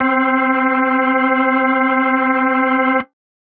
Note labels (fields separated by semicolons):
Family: organ; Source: electronic; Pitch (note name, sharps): C4; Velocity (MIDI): 25; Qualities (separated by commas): distorted